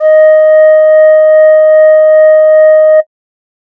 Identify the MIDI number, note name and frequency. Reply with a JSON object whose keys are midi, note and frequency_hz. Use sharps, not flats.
{"midi": 75, "note": "D#5", "frequency_hz": 622.3}